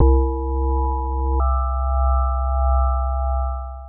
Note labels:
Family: mallet percussion; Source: synthesizer; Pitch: C2; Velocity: 127; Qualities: long release, multiphonic

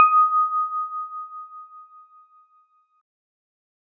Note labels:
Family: keyboard; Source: electronic; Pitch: D#6; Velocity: 50

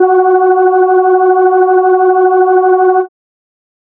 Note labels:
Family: organ; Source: electronic; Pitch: F#4; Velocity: 100

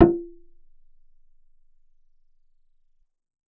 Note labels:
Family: bass; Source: synthesizer; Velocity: 75; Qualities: percussive, reverb

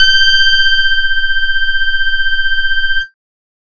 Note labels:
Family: bass; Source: synthesizer; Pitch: G6; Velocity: 75; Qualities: multiphonic, tempo-synced

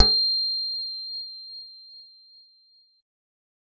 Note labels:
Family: bass; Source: synthesizer; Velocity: 100; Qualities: bright, reverb

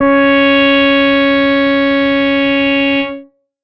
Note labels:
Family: bass; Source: synthesizer; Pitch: C#4; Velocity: 25; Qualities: distorted

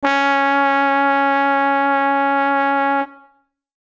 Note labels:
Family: brass; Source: acoustic; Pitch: C#4; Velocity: 100

